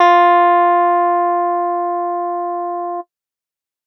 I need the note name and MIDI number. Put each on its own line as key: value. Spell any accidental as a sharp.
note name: F4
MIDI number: 65